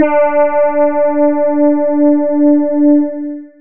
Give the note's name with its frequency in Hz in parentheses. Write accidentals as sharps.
D4 (293.7 Hz)